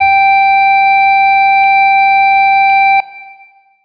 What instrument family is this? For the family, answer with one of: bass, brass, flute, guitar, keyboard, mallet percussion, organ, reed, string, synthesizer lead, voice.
organ